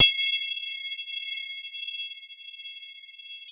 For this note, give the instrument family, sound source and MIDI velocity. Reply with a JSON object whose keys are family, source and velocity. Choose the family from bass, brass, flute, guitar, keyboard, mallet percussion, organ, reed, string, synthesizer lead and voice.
{"family": "mallet percussion", "source": "synthesizer", "velocity": 100}